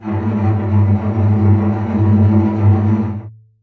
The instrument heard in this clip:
acoustic string instrument